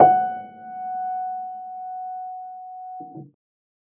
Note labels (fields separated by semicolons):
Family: keyboard; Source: acoustic; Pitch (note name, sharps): F#5; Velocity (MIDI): 50; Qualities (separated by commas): reverb